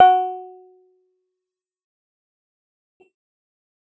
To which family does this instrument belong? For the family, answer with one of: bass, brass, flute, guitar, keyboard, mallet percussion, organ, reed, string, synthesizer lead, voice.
keyboard